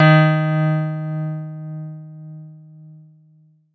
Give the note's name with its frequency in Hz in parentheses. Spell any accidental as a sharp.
D#3 (155.6 Hz)